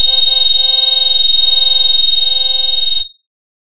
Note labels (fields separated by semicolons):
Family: bass; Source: synthesizer; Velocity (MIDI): 100; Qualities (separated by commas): bright, distorted